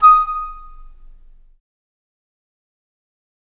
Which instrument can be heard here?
acoustic flute